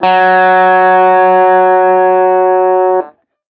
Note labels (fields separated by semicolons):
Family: guitar; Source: electronic; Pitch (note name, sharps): F#3; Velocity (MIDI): 100; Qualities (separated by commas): distorted